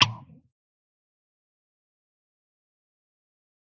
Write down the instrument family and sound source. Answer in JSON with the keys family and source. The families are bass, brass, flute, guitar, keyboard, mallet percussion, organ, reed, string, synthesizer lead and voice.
{"family": "guitar", "source": "electronic"}